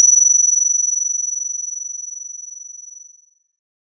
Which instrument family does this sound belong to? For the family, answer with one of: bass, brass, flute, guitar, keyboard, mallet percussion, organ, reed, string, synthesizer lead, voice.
guitar